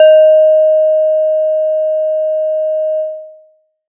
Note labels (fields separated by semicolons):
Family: mallet percussion; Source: acoustic; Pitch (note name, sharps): D#5; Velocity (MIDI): 100; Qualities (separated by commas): long release